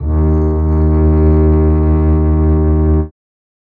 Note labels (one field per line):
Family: string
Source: acoustic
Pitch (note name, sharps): D#2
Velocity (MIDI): 25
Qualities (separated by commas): dark, reverb